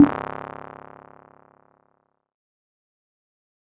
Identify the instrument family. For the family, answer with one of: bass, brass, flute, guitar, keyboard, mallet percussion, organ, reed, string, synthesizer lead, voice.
keyboard